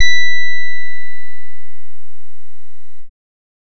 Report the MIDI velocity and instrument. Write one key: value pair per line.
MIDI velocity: 127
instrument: synthesizer bass